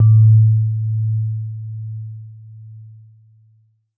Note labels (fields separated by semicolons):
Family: keyboard; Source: electronic; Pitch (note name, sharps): A2; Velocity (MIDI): 75; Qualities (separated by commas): dark